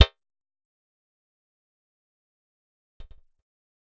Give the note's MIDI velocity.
100